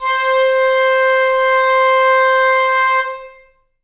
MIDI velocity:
100